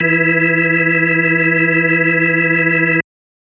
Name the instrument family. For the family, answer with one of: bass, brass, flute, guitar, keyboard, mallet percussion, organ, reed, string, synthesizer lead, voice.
organ